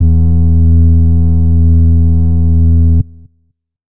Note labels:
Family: flute; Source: acoustic; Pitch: E2; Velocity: 127; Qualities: dark

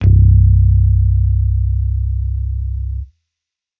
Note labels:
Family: bass; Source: electronic; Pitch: C1; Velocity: 25; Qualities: distorted

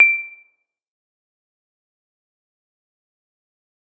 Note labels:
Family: mallet percussion; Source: acoustic; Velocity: 50; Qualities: fast decay, percussive, reverb

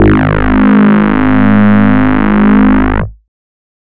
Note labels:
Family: bass; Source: synthesizer; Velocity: 75; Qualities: distorted

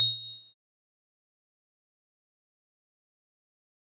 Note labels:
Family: keyboard; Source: electronic; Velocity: 25; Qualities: bright, fast decay, percussive, reverb

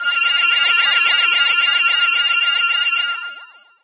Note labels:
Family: voice; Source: synthesizer; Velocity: 100; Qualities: bright, distorted, long release

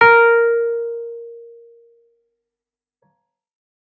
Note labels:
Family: keyboard; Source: electronic; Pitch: A#4; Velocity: 127; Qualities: fast decay

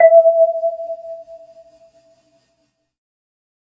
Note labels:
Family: keyboard; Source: synthesizer; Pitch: E5; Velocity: 75

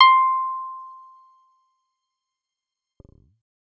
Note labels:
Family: bass; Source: synthesizer; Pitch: C6; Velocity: 100; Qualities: fast decay

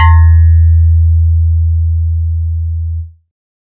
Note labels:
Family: synthesizer lead; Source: synthesizer; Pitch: E2; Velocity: 100

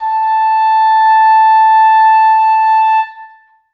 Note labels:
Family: reed; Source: acoustic; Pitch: A5; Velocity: 50; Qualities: reverb

